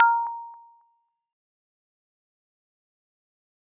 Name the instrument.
acoustic mallet percussion instrument